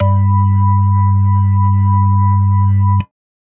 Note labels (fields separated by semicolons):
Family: organ; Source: electronic; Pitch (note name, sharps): G2; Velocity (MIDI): 25